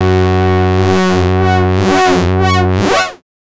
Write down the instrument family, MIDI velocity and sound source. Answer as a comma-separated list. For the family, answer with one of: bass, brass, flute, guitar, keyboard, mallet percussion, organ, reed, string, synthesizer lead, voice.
bass, 100, synthesizer